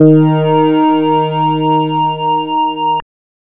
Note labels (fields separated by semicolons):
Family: bass; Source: synthesizer; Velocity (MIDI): 75; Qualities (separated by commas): distorted, multiphonic